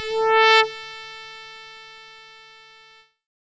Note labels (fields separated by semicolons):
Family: keyboard; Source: synthesizer; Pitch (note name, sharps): A4; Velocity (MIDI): 25; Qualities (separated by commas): bright, distorted